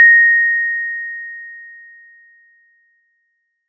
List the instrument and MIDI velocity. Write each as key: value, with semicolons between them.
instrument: acoustic mallet percussion instrument; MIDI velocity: 25